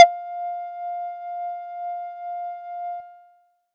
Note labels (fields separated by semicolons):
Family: bass; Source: synthesizer; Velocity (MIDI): 25; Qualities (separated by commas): multiphonic